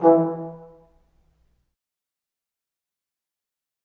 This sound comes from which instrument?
acoustic brass instrument